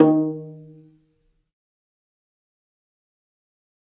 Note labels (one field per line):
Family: string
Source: acoustic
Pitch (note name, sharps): D#3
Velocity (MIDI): 75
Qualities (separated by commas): dark, fast decay, percussive, reverb